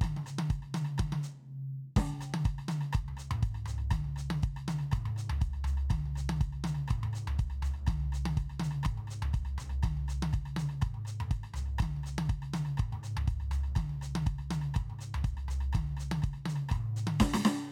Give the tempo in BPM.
122 BPM